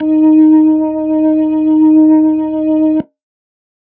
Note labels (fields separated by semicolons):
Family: organ; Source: electronic; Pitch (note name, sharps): D#4; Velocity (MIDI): 75